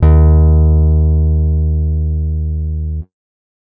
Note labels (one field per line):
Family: guitar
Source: acoustic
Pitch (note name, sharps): D#2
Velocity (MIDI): 127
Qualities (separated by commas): dark